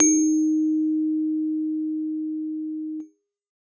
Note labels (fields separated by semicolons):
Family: keyboard; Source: acoustic; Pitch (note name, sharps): D#4; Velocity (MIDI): 50